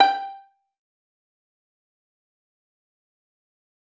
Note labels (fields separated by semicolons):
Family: string; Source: acoustic; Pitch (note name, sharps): G5; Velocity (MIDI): 100; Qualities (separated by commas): fast decay, percussive, reverb